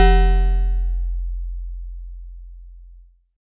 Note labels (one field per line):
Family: mallet percussion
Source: acoustic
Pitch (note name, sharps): F1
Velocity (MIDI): 127